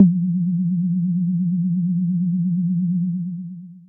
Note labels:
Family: bass; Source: synthesizer; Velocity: 127; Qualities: dark, long release

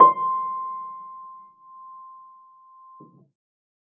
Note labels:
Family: keyboard; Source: acoustic; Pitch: C6; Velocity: 50; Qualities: reverb

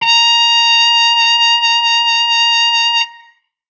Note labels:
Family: brass; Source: acoustic; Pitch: A#5; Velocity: 100

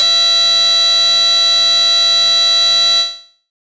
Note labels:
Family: bass; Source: synthesizer; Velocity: 100; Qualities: bright, distorted

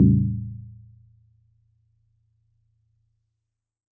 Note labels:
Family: mallet percussion; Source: acoustic; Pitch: A0; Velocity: 25

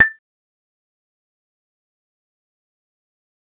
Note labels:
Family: bass; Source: synthesizer; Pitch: A6; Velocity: 50; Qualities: fast decay, percussive

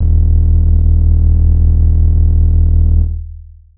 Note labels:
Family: keyboard; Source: electronic; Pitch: D#1; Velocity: 100; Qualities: distorted, long release

